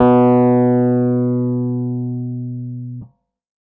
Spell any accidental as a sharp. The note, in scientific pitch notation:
B2